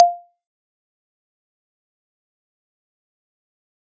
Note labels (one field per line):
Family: mallet percussion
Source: acoustic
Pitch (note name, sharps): F5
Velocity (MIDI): 127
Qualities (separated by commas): fast decay, percussive